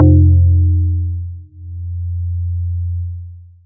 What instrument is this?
synthesizer guitar